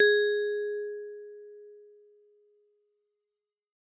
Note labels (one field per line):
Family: mallet percussion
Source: acoustic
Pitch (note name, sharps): G#4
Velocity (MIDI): 127